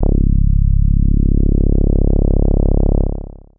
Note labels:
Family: bass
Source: synthesizer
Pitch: C#1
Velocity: 75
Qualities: distorted, long release

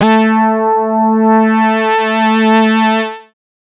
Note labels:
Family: bass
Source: synthesizer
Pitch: A3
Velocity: 75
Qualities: distorted, multiphonic

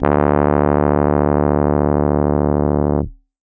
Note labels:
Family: keyboard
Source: electronic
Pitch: D1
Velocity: 100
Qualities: distorted

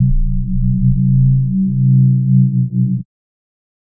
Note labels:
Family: mallet percussion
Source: electronic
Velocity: 25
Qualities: multiphonic, non-linear envelope

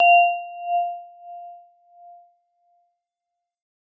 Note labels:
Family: mallet percussion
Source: acoustic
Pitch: F5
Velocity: 100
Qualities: non-linear envelope

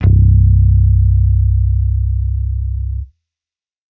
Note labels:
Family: bass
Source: electronic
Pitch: C1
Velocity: 100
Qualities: distorted

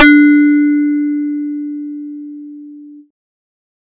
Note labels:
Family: bass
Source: synthesizer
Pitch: D4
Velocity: 75

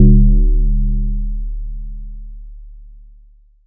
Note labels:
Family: mallet percussion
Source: electronic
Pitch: D1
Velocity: 75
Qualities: multiphonic

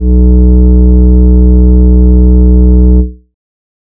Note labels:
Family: flute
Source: synthesizer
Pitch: B1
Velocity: 127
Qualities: dark

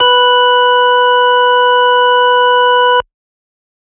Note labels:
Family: organ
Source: electronic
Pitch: B4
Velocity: 75

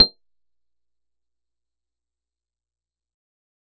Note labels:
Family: guitar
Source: acoustic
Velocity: 75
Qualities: fast decay, percussive

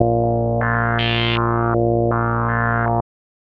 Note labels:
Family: bass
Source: synthesizer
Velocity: 127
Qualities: tempo-synced

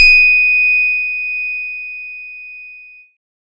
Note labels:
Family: keyboard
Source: electronic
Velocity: 50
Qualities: bright

